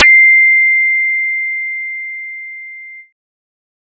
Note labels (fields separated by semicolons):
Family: bass; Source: synthesizer; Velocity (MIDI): 50; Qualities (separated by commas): bright